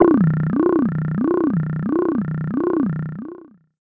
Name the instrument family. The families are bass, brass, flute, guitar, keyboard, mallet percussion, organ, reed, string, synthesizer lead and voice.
voice